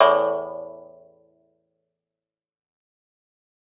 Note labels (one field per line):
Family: guitar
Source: acoustic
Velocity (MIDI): 127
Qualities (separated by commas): fast decay